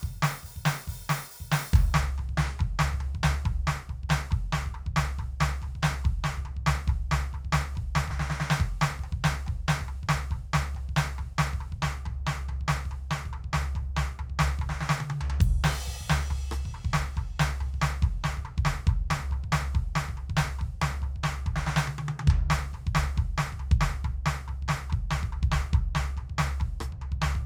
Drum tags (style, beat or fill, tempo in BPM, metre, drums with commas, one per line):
punk
beat
140 BPM
4/4
crash, ride, open hi-hat, snare, cross-stick, high tom, floor tom, kick